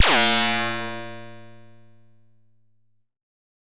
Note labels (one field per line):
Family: bass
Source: synthesizer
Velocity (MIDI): 127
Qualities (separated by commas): bright, distorted